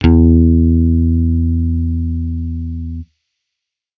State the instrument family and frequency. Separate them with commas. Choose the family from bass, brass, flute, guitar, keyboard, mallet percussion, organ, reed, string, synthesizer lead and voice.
bass, 82.41 Hz